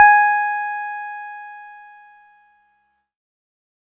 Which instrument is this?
electronic keyboard